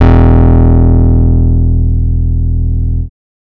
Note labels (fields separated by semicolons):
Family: bass; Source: synthesizer; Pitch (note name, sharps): E1; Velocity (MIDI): 50; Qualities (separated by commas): distorted